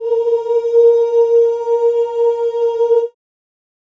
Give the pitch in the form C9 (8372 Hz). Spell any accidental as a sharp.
A#4 (466.2 Hz)